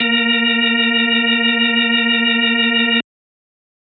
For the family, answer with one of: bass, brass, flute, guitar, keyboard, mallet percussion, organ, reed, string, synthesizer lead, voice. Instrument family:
organ